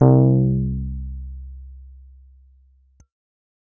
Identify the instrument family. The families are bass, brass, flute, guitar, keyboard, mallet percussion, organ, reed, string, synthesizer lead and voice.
keyboard